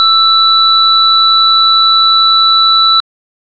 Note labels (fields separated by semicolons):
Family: organ; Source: electronic; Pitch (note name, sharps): E6; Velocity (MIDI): 75; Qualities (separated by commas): bright